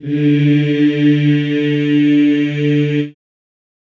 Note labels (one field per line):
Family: voice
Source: acoustic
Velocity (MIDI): 127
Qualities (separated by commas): reverb